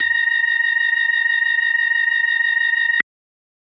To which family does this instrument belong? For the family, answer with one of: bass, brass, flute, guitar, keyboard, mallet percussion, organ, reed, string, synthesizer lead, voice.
organ